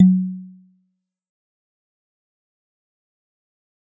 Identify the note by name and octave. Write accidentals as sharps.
F#3